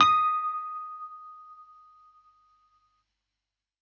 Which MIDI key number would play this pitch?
87